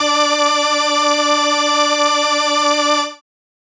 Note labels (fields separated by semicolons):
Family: keyboard; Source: synthesizer; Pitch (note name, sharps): D4; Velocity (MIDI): 75; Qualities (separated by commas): bright